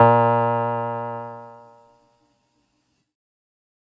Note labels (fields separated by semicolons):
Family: keyboard; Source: electronic; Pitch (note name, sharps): A#2; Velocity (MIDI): 75